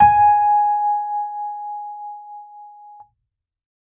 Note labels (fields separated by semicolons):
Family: keyboard; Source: electronic; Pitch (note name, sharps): G#5; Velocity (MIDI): 127